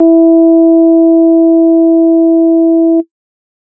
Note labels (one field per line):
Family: organ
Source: electronic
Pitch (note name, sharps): E4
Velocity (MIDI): 75